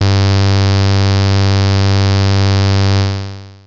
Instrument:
synthesizer bass